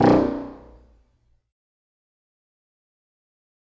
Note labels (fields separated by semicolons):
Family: reed; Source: acoustic; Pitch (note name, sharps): B0; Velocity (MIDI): 75; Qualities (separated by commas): distorted, fast decay, percussive, reverb